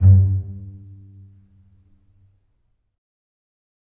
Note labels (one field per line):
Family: string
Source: acoustic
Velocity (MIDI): 50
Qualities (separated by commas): dark, percussive, reverb